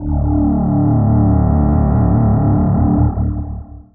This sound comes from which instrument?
synthesizer voice